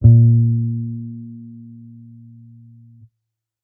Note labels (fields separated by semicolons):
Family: bass; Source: electronic; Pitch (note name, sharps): A#2; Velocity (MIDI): 75; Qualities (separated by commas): dark